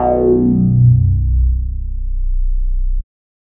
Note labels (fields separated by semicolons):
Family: bass; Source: synthesizer; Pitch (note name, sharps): B0; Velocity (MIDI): 25; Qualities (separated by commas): distorted